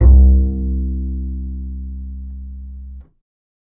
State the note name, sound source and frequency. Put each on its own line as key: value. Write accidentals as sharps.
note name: C2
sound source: electronic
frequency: 65.41 Hz